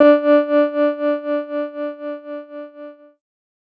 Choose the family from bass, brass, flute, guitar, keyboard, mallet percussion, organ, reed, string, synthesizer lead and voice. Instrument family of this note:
keyboard